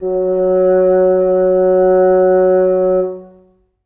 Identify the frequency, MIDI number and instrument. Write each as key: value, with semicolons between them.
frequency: 185 Hz; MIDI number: 54; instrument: acoustic reed instrument